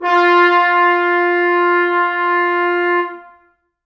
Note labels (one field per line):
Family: brass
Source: acoustic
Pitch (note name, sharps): F4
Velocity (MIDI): 25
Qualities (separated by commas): reverb